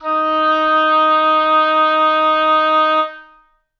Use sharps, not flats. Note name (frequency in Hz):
D#4 (311.1 Hz)